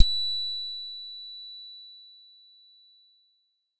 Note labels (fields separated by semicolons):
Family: guitar; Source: synthesizer; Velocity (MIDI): 100; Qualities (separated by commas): bright